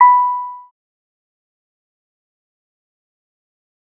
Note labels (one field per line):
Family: bass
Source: synthesizer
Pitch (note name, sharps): B5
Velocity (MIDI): 100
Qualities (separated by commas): fast decay, percussive